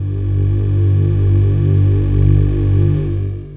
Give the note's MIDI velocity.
100